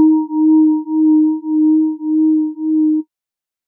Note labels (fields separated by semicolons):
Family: organ; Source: electronic; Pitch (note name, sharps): D#4; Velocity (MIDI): 127; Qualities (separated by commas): dark